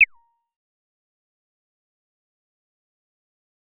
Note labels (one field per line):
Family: bass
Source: synthesizer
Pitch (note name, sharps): A#5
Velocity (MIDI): 127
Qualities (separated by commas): distorted, fast decay, percussive